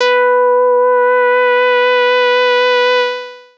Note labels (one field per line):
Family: bass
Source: synthesizer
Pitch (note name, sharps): B4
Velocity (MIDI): 75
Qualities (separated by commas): distorted, long release